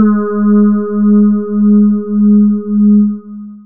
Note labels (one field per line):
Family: voice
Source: synthesizer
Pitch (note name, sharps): G#3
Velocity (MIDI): 50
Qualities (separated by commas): dark, long release